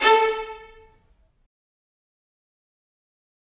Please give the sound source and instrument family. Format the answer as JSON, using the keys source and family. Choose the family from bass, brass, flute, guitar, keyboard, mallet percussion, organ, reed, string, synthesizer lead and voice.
{"source": "acoustic", "family": "string"}